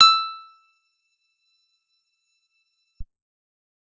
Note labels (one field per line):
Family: guitar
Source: acoustic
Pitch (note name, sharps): E6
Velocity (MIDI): 100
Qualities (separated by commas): percussive